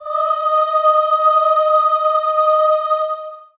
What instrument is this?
acoustic voice